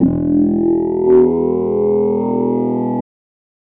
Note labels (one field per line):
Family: voice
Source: synthesizer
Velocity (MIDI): 127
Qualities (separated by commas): distorted